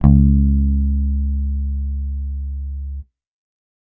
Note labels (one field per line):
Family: bass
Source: electronic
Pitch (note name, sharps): C#2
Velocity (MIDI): 100